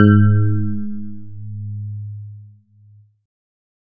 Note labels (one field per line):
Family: keyboard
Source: electronic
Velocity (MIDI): 127